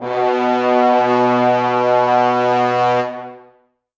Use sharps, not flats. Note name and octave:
B2